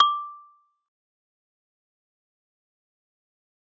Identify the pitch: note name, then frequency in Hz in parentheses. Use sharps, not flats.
D6 (1175 Hz)